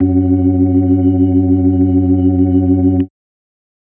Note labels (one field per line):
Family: organ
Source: electronic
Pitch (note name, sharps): F#2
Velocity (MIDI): 25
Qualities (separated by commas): dark